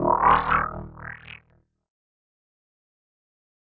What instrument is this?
electronic keyboard